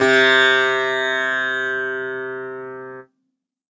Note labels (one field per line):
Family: guitar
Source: acoustic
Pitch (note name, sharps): C3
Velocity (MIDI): 127